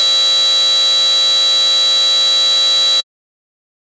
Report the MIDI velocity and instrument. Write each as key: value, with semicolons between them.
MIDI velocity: 50; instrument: synthesizer bass